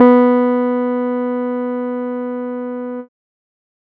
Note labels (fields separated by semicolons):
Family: keyboard; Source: electronic; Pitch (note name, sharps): B3; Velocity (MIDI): 25